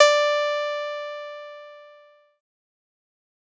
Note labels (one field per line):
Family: bass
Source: synthesizer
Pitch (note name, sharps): D5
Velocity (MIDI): 50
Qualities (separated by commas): distorted, fast decay